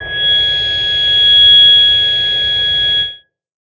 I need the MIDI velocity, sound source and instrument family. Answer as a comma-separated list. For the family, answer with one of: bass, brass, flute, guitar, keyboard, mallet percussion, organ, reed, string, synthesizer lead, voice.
75, synthesizer, bass